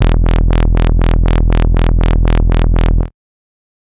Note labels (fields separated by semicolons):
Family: bass; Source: synthesizer; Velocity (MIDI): 127; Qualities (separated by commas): bright, distorted, tempo-synced